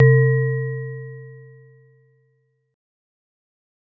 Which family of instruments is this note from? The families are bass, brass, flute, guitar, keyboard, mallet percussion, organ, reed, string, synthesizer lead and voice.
mallet percussion